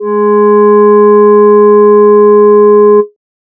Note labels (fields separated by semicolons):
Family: voice; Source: synthesizer; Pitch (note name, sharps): G#3; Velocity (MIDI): 75